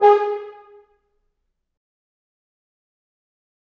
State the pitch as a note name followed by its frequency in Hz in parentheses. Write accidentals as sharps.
G#4 (415.3 Hz)